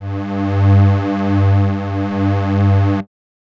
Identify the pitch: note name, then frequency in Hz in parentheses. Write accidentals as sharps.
G2 (98 Hz)